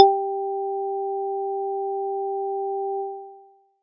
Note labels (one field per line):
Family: mallet percussion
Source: acoustic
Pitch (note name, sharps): G4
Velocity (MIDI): 100